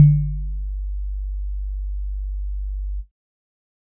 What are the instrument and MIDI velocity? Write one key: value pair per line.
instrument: electronic keyboard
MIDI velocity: 50